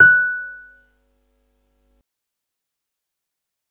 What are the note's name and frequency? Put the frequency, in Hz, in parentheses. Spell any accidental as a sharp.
F#6 (1480 Hz)